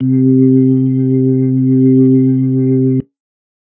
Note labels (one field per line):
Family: organ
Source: electronic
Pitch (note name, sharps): C3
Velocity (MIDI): 75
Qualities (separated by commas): dark